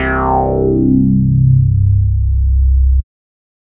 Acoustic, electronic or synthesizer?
synthesizer